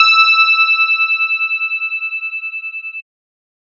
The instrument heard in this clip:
synthesizer bass